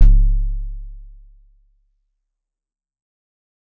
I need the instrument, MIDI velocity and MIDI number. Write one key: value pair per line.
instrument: acoustic keyboard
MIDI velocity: 25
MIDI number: 25